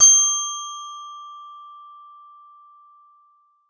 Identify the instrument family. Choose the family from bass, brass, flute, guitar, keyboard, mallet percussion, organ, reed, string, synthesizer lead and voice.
mallet percussion